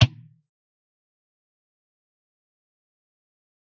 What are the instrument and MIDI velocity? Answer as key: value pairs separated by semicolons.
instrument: electronic guitar; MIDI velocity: 25